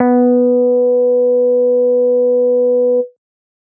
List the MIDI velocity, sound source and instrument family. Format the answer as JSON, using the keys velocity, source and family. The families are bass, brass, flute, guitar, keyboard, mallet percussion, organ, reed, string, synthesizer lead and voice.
{"velocity": 100, "source": "synthesizer", "family": "bass"}